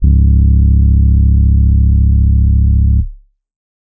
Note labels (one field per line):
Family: keyboard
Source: electronic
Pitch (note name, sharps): C#1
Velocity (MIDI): 25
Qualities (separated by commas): dark